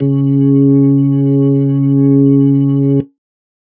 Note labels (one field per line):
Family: organ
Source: electronic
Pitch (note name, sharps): C#3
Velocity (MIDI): 100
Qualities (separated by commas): dark